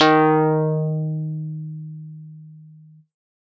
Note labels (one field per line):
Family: keyboard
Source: electronic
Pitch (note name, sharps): D#3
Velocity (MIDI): 127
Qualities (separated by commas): distorted